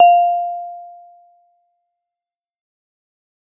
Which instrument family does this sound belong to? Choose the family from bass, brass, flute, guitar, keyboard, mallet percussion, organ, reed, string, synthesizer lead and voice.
mallet percussion